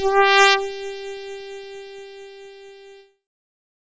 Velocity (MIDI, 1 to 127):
75